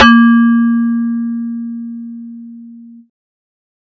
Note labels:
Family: bass; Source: synthesizer; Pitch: A#3; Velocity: 100

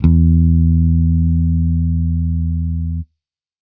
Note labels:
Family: bass; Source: electronic; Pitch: E2; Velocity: 100

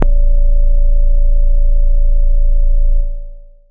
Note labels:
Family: keyboard; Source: acoustic; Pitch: A0; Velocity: 25; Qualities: long release

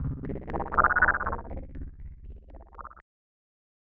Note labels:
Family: keyboard; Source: electronic; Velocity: 127; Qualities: distorted, non-linear envelope

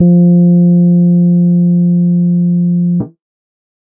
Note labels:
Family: keyboard; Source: electronic; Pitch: F3; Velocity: 50; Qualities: dark

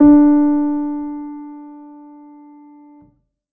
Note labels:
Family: keyboard; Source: acoustic; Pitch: D4; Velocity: 25; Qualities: reverb

